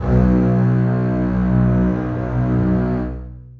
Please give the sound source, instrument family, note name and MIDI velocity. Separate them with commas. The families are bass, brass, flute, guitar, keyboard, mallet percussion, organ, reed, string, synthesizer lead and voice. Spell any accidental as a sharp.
acoustic, string, B1, 127